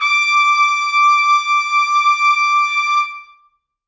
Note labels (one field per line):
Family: brass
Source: acoustic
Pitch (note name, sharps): D6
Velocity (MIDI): 127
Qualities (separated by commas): reverb